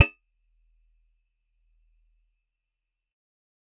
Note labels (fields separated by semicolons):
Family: guitar; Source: acoustic; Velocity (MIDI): 25; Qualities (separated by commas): fast decay, percussive